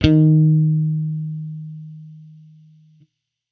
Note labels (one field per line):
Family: bass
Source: electronic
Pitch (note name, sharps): D#3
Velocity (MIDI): 127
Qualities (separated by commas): distorted